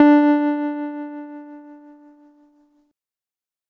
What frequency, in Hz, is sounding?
293.7 Hz